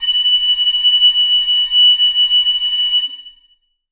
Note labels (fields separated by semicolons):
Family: reed; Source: acoustic; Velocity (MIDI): 75; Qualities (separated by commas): bright, reverb